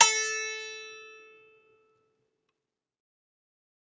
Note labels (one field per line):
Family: guitar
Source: acoustic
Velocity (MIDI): 100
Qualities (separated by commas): bright, fast decay, multiphonic, reverb